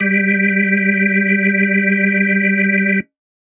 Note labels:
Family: organ; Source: electronic; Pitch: G3; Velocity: 127

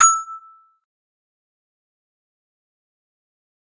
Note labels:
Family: mallet percussion; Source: acoustic; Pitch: E6; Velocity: 50; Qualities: fast decay, percussive

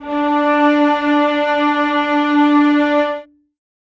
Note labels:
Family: string; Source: acoustic; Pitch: D4; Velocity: 75; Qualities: reverb

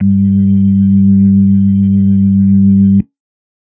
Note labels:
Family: organ; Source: electronic; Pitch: G2; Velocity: 100; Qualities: dark

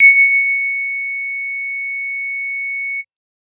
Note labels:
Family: bass; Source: synthesizer; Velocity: 75

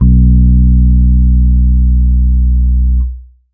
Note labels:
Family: keyboard; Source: electronic; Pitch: B1; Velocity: 50; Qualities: dark

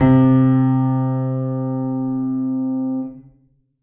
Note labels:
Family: keyboard; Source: acoustic; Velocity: 100; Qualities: reverb

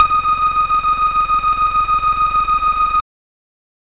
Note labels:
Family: bass; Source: synthesizer; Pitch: D#6; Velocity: 50

